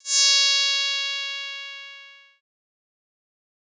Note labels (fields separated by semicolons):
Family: bass; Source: synthesizer; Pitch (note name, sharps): C#5; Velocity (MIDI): 75; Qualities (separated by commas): bright, distorted, fast decay